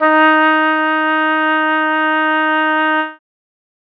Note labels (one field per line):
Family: reed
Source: acoustic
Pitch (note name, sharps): D#4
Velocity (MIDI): 25